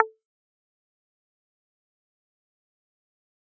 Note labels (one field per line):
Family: guitar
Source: electronic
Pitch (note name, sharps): A4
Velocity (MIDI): 75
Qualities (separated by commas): fast decay, percussive